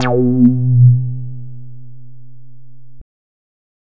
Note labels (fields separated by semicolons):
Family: bass; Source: synthesizer; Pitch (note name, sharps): B2; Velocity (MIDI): 50; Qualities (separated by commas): distorted